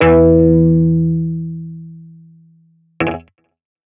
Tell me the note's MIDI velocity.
127